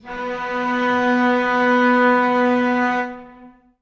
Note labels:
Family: string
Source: acoustic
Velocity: 50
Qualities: long release, reverb

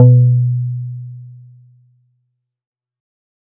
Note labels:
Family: guitar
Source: synthesizer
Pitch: B2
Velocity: 25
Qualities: dark, fast decay

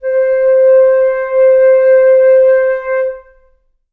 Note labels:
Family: flute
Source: acoustic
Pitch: C5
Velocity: 25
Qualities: reverb

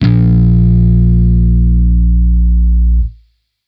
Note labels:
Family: bass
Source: electronic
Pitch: A#1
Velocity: 75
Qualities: distorted

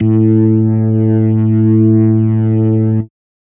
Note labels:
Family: organ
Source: electronic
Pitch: A2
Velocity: 100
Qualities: distorted

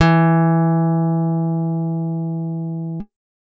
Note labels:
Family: guitar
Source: acoustic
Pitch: E3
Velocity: 25

